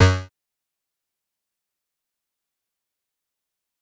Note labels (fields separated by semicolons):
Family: bass; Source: synthesizer; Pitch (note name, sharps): F#2; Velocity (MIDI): 50; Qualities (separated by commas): bright, distorted, fast decay, percussive